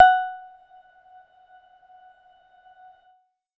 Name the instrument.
electronic keyboard